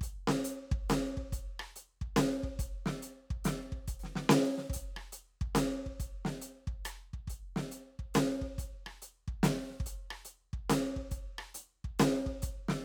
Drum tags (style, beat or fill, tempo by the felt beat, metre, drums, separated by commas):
rock, beat, 46.7 dotted-quarter beats per minute (140 eighth notes per minute), 6/8, closed hi-hat, open hi-hat, hi-hat pedal, snare, cross-stick, kick